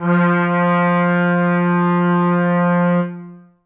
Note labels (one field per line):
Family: brass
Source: acoustic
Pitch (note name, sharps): F3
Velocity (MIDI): 50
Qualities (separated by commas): reverb